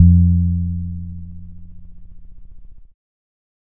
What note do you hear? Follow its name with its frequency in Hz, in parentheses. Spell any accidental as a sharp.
F2 (87.31 Hz)